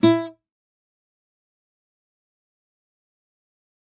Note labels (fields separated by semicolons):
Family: guitar; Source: acoustic; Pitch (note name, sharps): E4; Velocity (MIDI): 25; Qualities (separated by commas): fast decay, percussive, reverb